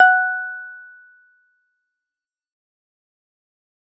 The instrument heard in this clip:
synthesizer guitar